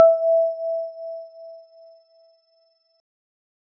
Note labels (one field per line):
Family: keyboard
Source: electronic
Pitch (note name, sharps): E5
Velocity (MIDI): 127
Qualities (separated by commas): dark